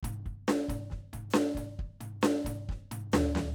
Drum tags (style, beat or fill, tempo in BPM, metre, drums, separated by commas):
rock, fill, 135 BPM, 4/4, hi-hat pedal, snare, mid tom, floor tom, kick